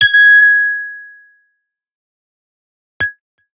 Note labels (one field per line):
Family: guitar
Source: electronic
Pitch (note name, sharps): G#6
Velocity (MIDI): 75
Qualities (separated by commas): distorted, fast decay